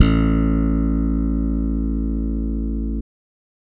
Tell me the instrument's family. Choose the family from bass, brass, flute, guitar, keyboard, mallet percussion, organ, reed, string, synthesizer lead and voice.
bass